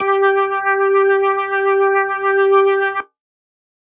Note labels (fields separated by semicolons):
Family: organ; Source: electronic; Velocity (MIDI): 75; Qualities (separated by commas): distorted